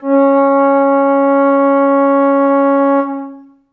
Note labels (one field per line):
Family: flute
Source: acoustic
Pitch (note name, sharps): C#4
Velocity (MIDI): 25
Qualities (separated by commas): long release, reverb